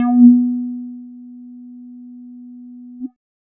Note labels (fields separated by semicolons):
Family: bass; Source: synthesizer; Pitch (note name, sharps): B3; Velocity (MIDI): 25; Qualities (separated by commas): dark, distorted